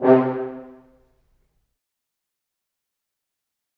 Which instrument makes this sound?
acoustic brass instrument